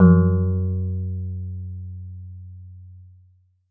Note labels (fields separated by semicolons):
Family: guitar; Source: synthesizer; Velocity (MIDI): 127; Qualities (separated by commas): dark